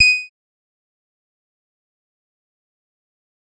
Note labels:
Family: bass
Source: synthesizer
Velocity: 25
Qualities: bright, distorted, fast decay, percussive

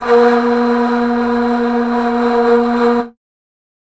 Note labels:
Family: flute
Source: acoustic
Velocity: 75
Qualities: multiphonic

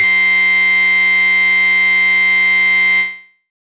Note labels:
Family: bass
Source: synthesizer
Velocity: 50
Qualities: bright, distorted

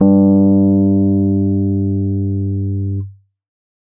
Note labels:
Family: keyboard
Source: electronic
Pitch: G2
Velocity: 100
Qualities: dark

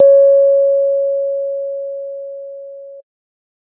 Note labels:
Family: keyboard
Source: electronic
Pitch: C#5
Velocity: 127

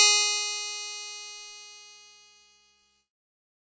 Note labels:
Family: keyboard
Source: electronic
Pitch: G#4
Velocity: 25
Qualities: bright, distorted

